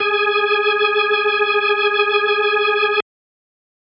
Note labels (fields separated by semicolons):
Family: organ; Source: electronic; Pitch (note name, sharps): G#4; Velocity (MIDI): 100